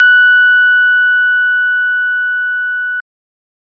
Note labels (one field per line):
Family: organ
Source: electronic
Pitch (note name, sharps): F#6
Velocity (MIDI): 75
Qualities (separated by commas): bright